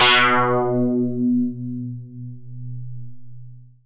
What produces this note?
synthesizer lead